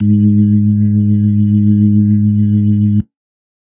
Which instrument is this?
electronic organ